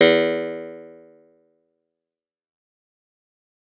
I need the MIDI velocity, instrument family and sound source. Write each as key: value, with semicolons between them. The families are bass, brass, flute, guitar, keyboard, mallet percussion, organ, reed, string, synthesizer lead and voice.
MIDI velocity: 50; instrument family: guitar; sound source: acoustic